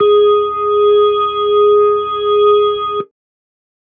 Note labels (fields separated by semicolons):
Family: keyboard; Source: electronic; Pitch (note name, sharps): G#4; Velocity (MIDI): 100